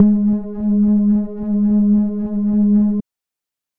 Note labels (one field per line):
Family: bass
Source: synthesizer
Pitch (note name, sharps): G#3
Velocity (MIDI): 25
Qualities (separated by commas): dark